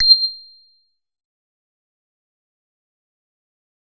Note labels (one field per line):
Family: bass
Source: synthesizer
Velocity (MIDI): 75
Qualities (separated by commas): distorted, fast decay, percussive